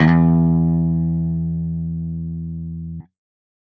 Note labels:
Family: guitar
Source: electronic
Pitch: E2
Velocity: 127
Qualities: distorted

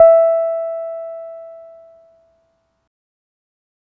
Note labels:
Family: keyboard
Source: electronic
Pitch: E5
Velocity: 100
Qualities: dark

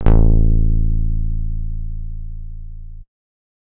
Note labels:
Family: guitar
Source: electronic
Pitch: A0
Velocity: 75

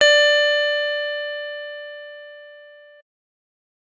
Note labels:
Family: keyboard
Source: electronic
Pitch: D5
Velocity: 100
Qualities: bright

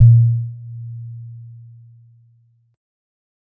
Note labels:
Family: mallet percussion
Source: acoustic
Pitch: A#2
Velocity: 25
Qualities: dark, non-linear envelope

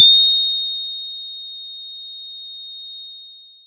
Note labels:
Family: mallet percussion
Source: acoustic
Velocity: 100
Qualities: bright, long release

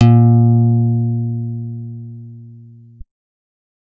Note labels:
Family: guitar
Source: acoustic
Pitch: A#2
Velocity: 100

